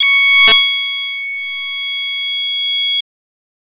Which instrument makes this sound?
synthesizer voice